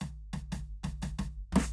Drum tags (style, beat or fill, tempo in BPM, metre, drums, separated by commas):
rock, fill, 115 BPM, 4/4, hi-hat pedal, snare, floor tom